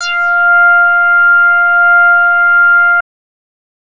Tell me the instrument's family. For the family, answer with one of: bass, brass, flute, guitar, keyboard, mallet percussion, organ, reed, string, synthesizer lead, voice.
bass